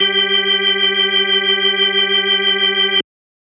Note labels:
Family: organ; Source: electronic; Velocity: 100

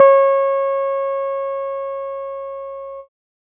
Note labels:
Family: keyboard; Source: electronic; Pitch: C#5; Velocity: 50

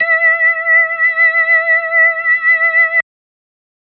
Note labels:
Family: organ; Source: electronic; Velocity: 127

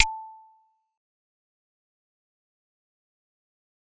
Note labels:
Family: mallet percussion; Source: acoustic; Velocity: 25; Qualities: fast decay, percussive

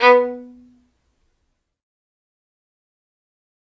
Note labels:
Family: string; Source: acoustic; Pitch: B3; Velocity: 100; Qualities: fast decay, percussive, reverb

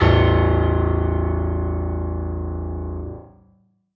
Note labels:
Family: keyboard; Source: acoustic; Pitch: A0; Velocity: 127; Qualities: reverb

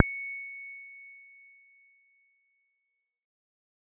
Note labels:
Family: guitar; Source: electronic; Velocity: 75; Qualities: reverb

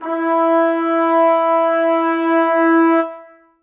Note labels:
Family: brass; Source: acoustic; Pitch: E4; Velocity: 75; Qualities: reverb

